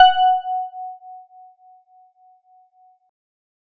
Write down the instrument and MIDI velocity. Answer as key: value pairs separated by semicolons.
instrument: electronic keyboard; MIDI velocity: 75